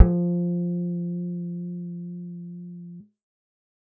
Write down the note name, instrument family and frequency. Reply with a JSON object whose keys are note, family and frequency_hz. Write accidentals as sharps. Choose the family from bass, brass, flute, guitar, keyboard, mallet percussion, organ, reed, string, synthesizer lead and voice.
{"note": "F3", "family": "bass", "frequency_hz": 174.6}